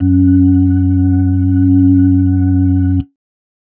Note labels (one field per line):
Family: organ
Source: electronic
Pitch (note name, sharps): F#2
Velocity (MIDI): 25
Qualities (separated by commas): dark